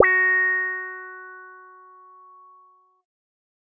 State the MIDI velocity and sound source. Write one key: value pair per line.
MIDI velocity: 127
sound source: synthesizer